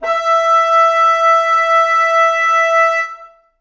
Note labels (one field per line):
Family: reed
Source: acoustic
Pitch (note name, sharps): E5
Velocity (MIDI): 127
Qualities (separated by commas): reverb